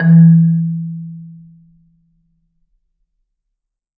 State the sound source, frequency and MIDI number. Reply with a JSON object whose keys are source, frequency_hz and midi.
{"source": "acoustic", "frequency_hz": 164.8, "midi": 52}